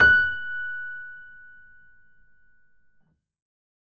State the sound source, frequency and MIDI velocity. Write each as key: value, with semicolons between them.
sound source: acoustic; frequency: 1480 Hz; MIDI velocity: 100